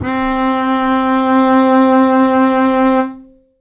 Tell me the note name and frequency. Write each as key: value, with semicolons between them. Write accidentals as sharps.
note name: C4; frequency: 261.6 Hz